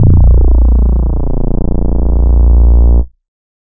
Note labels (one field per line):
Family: bass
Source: synthesizer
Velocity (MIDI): 25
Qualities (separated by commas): distorted